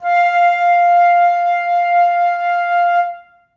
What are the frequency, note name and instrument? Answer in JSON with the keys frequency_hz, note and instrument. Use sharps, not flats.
{"frequency_hz": 698.5, "note": "F5", "instrument": "acoustic flute"}